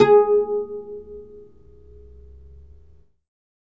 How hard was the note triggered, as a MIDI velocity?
75